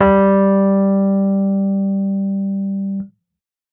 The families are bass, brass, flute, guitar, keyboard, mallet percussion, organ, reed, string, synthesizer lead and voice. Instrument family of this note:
keyboard